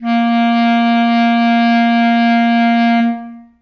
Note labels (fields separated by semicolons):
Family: reed; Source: acoustic; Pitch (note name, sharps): A#3; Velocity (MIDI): 75; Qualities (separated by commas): long release, reverb